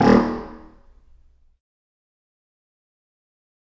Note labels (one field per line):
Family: reed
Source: acoustic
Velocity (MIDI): 127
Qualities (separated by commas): fast decay, percussive, reverb